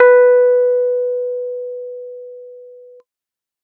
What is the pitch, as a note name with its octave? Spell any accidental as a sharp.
B4